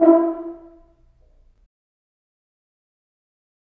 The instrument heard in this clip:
acoustic brass instrument